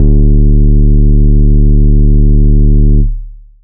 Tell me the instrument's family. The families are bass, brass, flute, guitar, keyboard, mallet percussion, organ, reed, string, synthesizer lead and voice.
bass